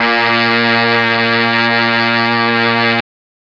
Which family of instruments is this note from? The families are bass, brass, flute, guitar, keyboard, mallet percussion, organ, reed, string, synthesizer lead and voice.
brass